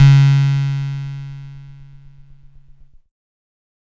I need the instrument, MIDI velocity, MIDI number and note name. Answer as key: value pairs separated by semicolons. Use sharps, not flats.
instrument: electronic keyboard; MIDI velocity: 127; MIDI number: 49; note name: C#3